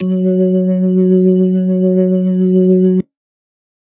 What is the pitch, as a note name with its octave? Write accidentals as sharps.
F#3